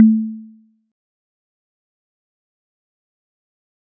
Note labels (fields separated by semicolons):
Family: mallet percussion; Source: acoustic; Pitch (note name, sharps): A3; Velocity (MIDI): 25; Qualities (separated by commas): fast decay, percussive